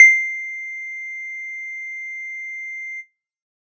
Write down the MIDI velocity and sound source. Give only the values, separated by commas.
50, synthesizer